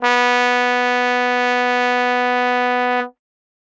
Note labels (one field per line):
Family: brass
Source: acoustic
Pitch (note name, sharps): B3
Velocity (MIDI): 100